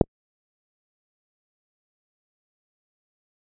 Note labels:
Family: guitar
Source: electronic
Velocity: 75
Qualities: fast decay, percussive

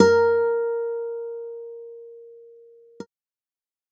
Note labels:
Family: guitar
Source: electronic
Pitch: A#4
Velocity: 50

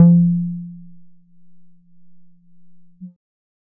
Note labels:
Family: bass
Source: synthesizer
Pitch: F3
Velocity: 25

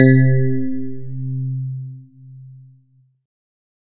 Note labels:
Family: keyboard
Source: electronic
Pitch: C3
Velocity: 127

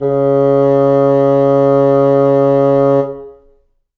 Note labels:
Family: reed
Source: acoustic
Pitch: C#3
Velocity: 100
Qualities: long release, reverb

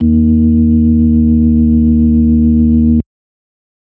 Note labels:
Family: organ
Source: electronic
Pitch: D#2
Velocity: 75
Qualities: dark

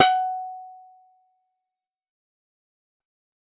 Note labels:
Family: guitar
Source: synthesizer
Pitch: F#5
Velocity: 25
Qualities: fast decay

